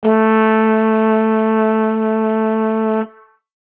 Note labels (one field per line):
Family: brass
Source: acoustic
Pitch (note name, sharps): A3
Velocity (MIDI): 75